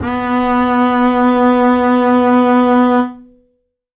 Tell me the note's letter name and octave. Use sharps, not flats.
B3